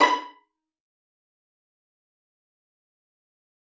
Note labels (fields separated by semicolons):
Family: string; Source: acoustic; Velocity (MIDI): 25; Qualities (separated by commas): fast decay, percussive, reverb